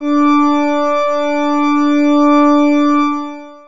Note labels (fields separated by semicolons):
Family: organ; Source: electronic; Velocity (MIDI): 50; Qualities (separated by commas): distorted, long release